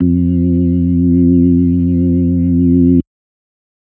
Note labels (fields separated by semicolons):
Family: organ; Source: electronic; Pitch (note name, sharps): F2; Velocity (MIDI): 25; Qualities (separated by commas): dark